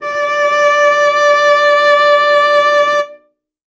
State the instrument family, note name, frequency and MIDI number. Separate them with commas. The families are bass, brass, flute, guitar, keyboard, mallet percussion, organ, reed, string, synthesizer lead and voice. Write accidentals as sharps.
string, D5, 587.3 Hz, 74